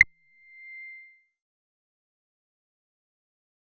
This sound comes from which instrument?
synthesizer bass